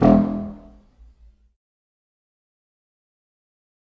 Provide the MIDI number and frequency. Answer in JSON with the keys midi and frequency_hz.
{"midi": 28, "frequency_hz": 41.2}